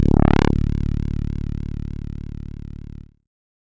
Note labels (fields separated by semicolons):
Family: keyboard; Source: synthesizer; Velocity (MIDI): 127; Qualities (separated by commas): bright, distorted